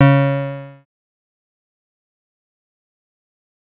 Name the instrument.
synthesizer lead